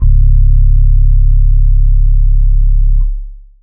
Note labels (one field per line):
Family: keyboard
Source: electronic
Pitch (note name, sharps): C#1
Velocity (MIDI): 25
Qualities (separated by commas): dark, long release